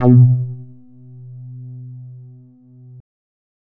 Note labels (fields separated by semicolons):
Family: bass; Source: synthesizer; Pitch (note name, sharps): B2; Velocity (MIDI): 50; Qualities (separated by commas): dark, distorted